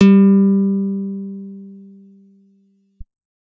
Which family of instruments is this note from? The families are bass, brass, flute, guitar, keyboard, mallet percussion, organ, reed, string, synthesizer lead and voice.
guitar